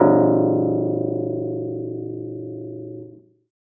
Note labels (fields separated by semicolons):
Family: keyboard; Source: acoustic; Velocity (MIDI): 75; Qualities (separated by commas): reverb